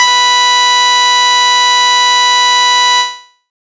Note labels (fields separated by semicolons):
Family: bass; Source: synthesizer; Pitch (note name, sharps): B5; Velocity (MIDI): 50; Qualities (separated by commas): bright, distorted